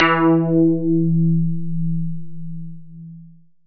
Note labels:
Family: synthesizer lead; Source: synthesizer; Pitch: E3; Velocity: 75

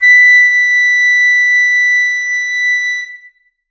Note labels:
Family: flute; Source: acoustic; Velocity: 127; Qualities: reverb

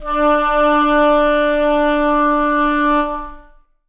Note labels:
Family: reed; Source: acoustic; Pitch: D4; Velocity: 50; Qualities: long release, reverb

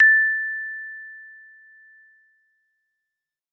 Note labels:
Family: mallet percussion; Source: acoustic; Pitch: A6; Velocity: 100

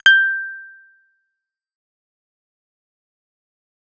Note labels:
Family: bass; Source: synthesizer; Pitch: G6; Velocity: 100; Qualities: fast decay

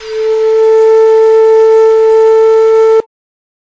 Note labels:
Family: flute; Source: acoustic; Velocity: 25

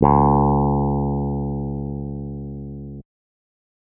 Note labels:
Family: keyboard; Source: electronic; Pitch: C#2; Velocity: 75

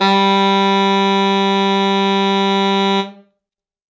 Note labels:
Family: reed; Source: acoustic; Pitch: G3; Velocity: 127; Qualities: reverb

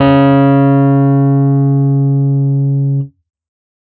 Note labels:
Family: keyboard; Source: electronic; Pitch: C#3; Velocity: 127

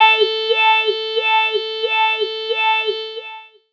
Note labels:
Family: voice; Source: synthesizer; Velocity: 100; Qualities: long release, non-linear envelope, tempo-synced

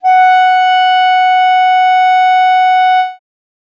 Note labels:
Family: reed; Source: acoustic; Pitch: F#5; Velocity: 127

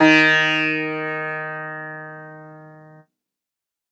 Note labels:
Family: guitar; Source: acoustic; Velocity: 75

